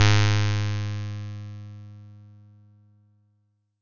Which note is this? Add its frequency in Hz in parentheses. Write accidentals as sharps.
G#2 (103.8 Hz)